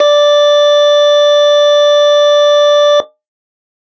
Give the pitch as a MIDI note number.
74